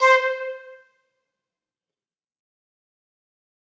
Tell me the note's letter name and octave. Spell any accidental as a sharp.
C5